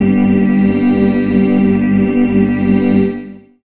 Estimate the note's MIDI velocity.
50